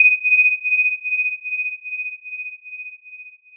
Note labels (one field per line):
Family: mallet percussion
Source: electronic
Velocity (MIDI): 50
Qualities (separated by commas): bright, long release